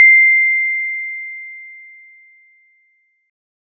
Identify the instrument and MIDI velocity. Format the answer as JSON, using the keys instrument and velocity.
{"instrument": "acoustic mallet percussion instrument", "velocity": 25}